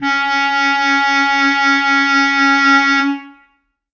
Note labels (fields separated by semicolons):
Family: reed; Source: acoustic; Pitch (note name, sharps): C#4; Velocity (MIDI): 127; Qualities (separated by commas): reverb